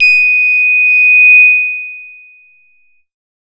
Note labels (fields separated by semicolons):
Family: bass; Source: synthesizer; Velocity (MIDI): 75; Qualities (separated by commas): distorted